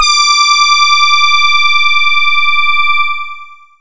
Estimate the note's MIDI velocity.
75